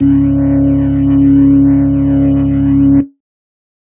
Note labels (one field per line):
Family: keyboard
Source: electronic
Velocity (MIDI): 75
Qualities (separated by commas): distorted